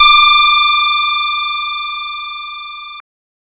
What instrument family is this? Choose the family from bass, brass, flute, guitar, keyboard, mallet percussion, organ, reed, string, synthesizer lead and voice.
guitar